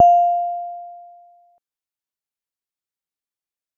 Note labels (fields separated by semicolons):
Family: mallet percussion; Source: acoustic; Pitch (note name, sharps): F5; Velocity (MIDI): 25; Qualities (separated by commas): fast decay